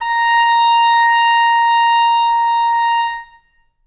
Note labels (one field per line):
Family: reed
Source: acoustic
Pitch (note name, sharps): A#5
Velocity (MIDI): 127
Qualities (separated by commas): reverb